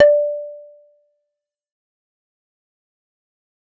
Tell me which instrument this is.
synthesizer bass